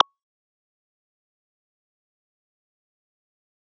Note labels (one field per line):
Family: bass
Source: synthesizer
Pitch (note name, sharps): C#6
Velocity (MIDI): 127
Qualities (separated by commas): fast decay, percussive